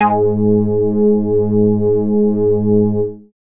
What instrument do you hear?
synthesizer bass